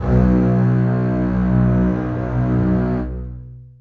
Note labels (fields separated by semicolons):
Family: string; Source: acoustic; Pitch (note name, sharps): B1; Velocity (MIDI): 127; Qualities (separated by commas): long release, reverb